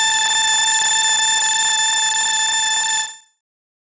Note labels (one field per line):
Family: bass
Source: synthesizer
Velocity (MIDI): 100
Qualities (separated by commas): bright, distorted, non-linear envelope